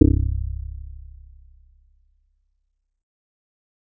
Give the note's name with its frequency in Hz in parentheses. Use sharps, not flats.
C1 (32.7 Hz)